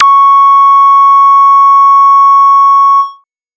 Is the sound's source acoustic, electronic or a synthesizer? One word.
synthesizer